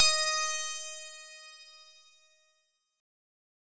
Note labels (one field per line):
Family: synthesizer lead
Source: synthesizer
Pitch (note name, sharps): D#5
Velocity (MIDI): 127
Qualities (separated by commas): bright, distorted